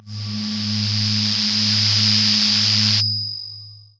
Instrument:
synthesizer voice